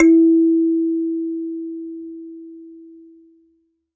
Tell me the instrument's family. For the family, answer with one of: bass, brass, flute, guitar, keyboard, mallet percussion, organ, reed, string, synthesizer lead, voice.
mallet percussion